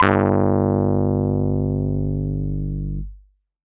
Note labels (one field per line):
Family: keyboard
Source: electronic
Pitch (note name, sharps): G1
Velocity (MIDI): 127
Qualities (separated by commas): distorted